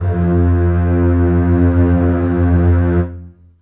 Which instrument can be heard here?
acoustic string instrument